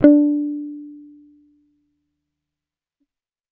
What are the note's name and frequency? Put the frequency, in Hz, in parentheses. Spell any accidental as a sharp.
D4 (293.7 Hz)